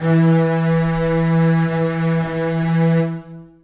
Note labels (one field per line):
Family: string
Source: acoustic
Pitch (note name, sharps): E3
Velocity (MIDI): 127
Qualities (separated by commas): long release, reverb